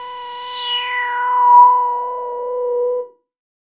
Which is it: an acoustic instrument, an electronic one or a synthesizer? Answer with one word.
synthesizer